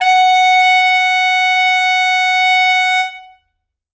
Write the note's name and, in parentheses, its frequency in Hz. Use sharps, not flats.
F#5 (740 Hz)